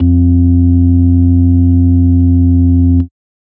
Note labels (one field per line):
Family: organ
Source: electronic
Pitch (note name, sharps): F2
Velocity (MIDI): 25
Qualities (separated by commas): dark